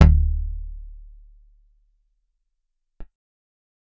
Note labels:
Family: guitar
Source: acoustic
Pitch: D1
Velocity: 50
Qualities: dark

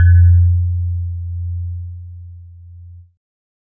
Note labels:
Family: keyboard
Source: electronic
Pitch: F2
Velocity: 75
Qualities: multiphonic

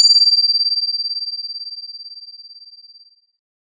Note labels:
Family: guitar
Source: synthesizer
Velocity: 127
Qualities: bright

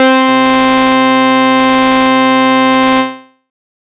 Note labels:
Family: bass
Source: synthesizer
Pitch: C4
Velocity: 75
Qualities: bright, distorted

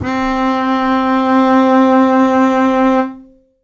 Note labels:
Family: string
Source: acoustic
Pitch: C4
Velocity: 25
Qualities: reverb

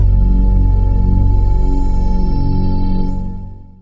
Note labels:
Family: synthesizer lead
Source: synthesizer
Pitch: F#0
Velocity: 75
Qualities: long release

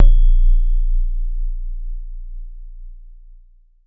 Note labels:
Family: mallet percussion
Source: acoustic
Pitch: A#0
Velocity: 75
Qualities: long release

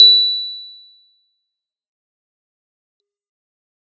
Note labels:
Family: keyboard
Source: acoustic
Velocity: 100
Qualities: bright, fast decay, percussive

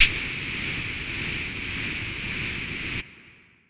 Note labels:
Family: flute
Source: acoustic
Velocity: 50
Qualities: distorted

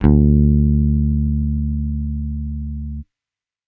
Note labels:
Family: bass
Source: electronic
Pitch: D2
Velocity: 25

